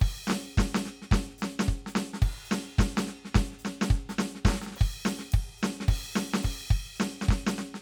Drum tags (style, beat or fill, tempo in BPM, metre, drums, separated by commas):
swing, beat, 215 BPM, 4/4, crash, ride, hi-hat pedal, snare, kick